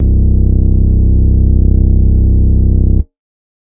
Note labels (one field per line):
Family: organ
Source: electronic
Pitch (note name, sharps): C1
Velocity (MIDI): 127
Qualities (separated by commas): distorted